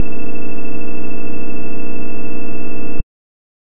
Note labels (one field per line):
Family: bass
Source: synthesizer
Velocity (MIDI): 25